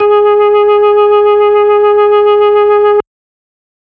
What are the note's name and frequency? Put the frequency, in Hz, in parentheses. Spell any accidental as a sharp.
G#4 (415.3 Hz)